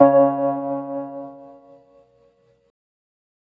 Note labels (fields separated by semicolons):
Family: organ; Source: electronic; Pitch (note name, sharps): C#3; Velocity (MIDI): 100